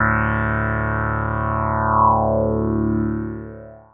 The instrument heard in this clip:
synthesizer lead